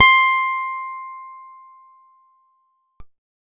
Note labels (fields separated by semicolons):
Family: guitar; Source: acoustic; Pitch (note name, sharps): C6; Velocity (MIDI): 25